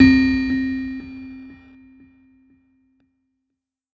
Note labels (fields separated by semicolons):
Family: keyboard; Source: electronic; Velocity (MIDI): 100; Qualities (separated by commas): bright, distorted